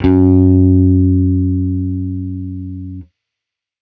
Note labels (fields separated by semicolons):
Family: bass; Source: electronic; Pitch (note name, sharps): F#2; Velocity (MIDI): 50; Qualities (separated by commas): distorted